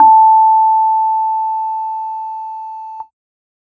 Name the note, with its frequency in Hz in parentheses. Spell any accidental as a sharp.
A5 (880 Hz)